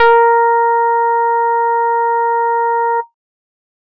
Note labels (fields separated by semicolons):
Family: bass; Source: synthesizer; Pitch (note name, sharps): A#4; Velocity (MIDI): 50